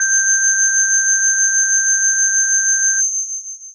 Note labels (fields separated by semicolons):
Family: mallet percussion; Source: electronic; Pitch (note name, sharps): G6; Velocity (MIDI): 25; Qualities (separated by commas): bright, long release